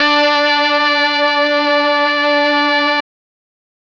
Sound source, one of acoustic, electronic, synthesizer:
electronic